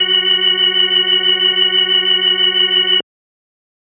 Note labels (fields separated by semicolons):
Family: organ; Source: electronic; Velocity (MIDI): 100